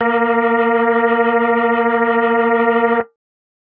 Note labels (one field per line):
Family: organ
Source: electronic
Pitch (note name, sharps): A#3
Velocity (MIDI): 25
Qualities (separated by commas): distorted